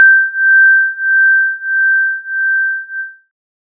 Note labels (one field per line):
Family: synthesizer lead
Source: synthesizer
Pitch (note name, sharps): G6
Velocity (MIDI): 100